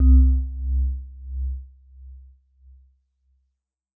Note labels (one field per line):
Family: mallet percussion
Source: acoustic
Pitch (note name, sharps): C2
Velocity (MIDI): 25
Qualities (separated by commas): dark, non-linear envelope